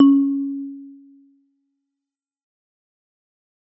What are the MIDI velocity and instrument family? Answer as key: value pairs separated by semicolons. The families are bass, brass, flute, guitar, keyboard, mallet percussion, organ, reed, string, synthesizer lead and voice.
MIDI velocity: 100; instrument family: mallet percussion